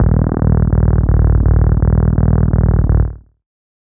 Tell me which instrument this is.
synthesizer bass